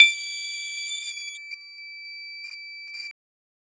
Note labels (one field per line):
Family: mallet percussion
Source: acoustic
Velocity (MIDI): 25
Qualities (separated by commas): multiphonic